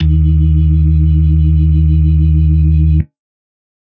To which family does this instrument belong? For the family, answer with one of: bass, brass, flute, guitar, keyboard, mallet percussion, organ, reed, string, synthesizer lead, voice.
organ